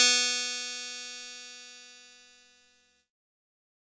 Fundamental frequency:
246.9 Hz